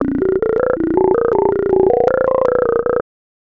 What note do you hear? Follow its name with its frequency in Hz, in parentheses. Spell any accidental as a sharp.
A#0 (29.14 Hz)